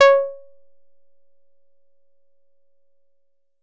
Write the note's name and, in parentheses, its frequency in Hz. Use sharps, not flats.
C#5 (554.4 Hz)